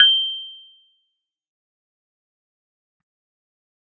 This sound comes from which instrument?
electronic keyboard